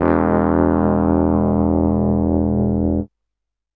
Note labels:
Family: keyboard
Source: electronic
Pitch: E1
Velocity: 127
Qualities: distorted

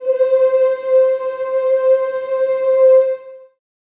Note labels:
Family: voice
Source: acoustic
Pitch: C5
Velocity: 25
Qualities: long release, reverb

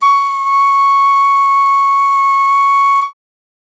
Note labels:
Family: flute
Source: acoustic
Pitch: C#6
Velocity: 50

